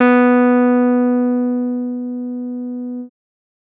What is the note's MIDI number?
59